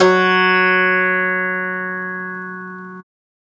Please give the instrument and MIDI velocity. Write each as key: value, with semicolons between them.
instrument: acoustic guitar; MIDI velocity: 25